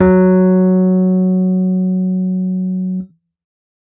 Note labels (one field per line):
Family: keyboard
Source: electronic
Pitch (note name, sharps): F#3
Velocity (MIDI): 100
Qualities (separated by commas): dark